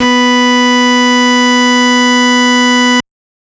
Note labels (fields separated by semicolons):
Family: organ; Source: electronic; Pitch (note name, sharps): B3; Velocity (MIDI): 127; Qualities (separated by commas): bright, distorted